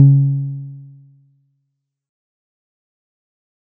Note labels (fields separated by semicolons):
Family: guitar; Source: synthesizer; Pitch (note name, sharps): C#3; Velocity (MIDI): 50; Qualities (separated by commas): dark, fast decay